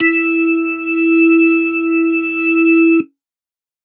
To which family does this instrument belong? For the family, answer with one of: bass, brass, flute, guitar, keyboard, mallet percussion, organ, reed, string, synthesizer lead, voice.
organ